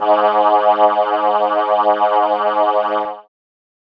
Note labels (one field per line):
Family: keyboard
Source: synthesizer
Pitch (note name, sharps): G#2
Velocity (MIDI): 50